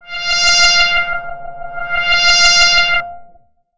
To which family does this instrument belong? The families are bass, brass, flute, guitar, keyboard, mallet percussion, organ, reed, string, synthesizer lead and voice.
bass